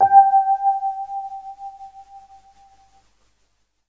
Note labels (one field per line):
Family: keyboard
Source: electronic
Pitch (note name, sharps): G5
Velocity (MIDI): 25